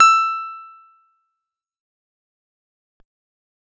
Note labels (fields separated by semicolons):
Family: guitar; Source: acoustic; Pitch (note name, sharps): E6; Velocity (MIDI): 50; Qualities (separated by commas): fast decay, percussive